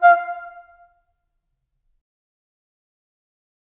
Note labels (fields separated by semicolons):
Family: flute; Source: acoustic; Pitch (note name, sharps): F5; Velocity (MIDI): 100; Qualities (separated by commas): fast decay, percussive, reverb